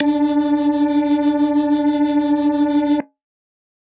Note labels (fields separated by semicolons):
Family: organ; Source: electronic; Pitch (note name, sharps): D4; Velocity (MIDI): 127; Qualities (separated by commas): bright